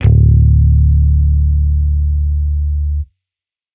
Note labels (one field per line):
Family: bass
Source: electronic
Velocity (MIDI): 127